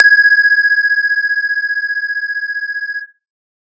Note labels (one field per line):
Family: synthesizer lead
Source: synthesizer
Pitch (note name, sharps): G#6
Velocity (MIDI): 100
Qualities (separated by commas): distorted